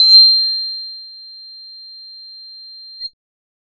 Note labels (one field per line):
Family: bass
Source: synthesizer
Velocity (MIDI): 100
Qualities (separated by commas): bright